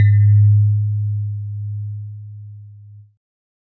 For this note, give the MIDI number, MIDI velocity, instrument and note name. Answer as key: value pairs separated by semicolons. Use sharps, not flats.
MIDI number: 44; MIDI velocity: 75; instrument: electronic keyboard; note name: G#2